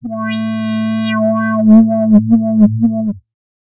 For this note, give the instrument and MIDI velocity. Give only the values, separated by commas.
synthesizer bass, 75